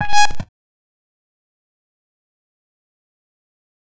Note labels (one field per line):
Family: bass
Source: synthesizer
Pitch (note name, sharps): G#5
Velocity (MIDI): 100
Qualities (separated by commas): fast decay, percussive